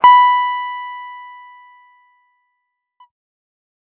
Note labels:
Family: guitar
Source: electronic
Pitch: B5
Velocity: 50

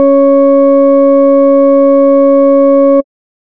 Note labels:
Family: bass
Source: synthesizer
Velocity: 50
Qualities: distorted

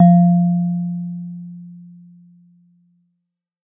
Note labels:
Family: mallet percussion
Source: acoustic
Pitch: F3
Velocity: 75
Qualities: dark

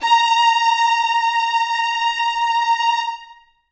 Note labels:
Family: string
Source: acoustic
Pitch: A#5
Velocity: 127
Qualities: bright, reverb

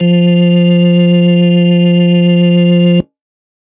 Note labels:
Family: organ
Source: electronic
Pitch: F3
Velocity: 127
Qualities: distorted

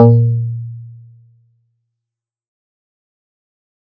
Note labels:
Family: guitar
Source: synthesizer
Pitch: A#2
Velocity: 75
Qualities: dark, fast decay

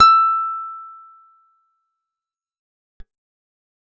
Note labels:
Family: guitar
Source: acoustic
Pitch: E6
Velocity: 50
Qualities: fast decay

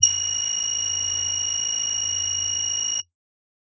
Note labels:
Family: voice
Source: synthesizer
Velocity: 127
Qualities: multiphonic

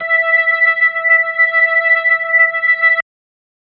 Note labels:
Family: organ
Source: electronic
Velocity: 25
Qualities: distorted

